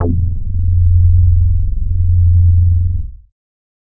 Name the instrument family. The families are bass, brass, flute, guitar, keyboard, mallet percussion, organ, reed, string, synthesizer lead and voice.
bass